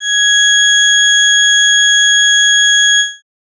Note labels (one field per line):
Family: organ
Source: electronic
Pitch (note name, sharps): G#6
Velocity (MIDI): 100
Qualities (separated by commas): bright